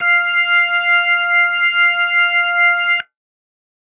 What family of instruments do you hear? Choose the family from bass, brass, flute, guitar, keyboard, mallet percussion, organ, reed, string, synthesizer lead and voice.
organ